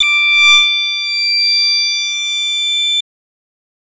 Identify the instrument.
synthesizer voice